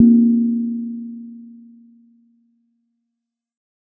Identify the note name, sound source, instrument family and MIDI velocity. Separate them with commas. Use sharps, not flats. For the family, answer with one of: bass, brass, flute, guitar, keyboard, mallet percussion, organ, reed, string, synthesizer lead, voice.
A#3, acoustic, mallet percussion, 25